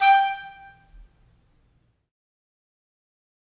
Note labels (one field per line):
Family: reed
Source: acoustic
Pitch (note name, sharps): G5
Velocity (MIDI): 25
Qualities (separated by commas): fast decay, percussive, reverb